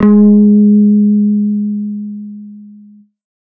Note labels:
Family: bass; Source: synthesizer; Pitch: G#3; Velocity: 25; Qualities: distorted

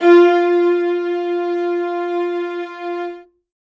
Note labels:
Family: string; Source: acoustic; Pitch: F4; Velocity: 127; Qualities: reverb

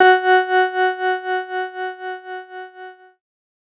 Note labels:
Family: keyboard; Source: electronic; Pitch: F#4; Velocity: 50

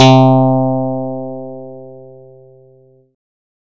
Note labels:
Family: bass; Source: synthesizer; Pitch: C3; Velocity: 127; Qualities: bright

